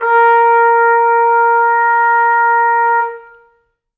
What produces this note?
acoustic brass instrument